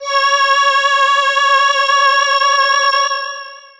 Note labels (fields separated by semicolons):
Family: voice; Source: synthesizer; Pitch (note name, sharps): C#5; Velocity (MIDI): 100; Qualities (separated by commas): bright, distorted, long release